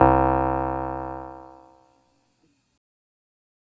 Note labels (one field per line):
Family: keyboard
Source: electronic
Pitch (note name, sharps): C2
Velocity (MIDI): 100